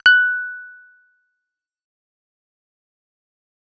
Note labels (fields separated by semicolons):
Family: bass; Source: synthesizer; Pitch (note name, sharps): F#6; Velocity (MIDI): 100; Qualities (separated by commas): fast decay